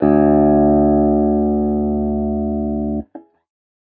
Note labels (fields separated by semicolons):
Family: guitar; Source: electronic; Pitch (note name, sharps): D2; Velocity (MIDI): 50; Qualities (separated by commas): distorted